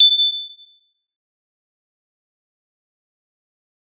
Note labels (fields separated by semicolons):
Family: mallet percussion; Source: acoustic; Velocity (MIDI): 127; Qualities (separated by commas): bright, fast decay, percussive